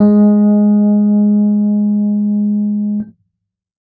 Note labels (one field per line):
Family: keyboard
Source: electronic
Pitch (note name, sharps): G#3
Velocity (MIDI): 75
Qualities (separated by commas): dark